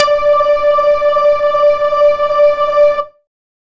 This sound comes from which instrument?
synthesizer bass